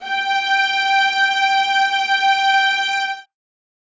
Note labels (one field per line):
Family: string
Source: acoustic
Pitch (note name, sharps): G5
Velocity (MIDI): 100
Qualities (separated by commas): reverb